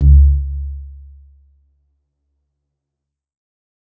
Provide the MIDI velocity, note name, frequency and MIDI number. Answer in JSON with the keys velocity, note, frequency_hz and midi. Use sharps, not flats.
{"velocity": 25, "note": "C#2", "frequency_hz": 69.3, "midi": 37}